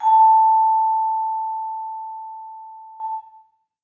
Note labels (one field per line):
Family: mallet percussion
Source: acoustic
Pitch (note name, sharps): A5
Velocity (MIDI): 75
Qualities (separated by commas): reverb